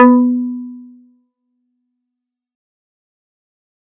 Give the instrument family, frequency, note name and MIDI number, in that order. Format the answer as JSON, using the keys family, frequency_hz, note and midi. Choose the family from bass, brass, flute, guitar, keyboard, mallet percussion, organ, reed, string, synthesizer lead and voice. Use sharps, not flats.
{"family": "guitar", "frequency_hz": 246.9, "note": "B3", "midi": 59}